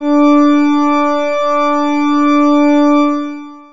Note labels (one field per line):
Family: organ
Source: electronic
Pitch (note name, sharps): D4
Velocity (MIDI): 127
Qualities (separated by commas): distorted, long release